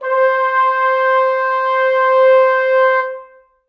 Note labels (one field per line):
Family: brass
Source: acoustic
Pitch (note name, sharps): C5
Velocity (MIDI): 75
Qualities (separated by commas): reverb